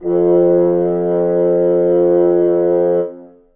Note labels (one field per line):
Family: reed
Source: acoustic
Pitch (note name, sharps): F2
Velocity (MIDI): 50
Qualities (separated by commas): reverb